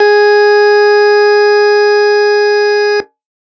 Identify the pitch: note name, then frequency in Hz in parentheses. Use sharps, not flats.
G#4 (415.3 Hz)